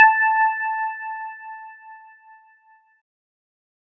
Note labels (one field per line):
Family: keyboard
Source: electronic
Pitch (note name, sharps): A5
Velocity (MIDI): 50